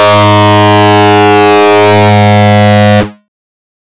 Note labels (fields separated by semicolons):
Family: bass; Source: synthesizer; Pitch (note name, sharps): G#2; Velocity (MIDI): 100; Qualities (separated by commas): bright, distorted